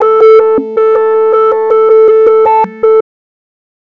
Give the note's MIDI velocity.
50